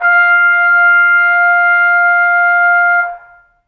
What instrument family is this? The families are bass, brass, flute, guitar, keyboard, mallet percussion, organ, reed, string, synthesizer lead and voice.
brass